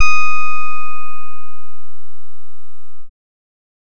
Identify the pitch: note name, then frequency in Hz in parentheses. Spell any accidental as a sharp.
D#6 (1245 Hz)